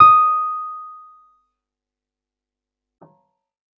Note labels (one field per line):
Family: keyboard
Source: electronic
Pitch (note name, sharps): D#6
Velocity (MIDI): 75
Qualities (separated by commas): fast decay